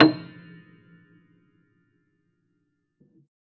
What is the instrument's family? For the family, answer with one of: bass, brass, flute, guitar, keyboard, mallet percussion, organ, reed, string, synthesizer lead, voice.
keyboard